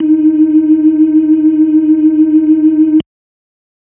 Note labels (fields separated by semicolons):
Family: organ; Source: electronic; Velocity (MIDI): 127; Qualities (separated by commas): dark